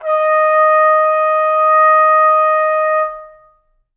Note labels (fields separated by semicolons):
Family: brass; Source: acoustic; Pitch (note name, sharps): D#5; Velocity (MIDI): 25; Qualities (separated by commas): reverb